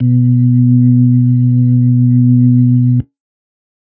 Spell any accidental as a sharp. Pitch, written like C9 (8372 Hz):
B2 (123.5 Hz)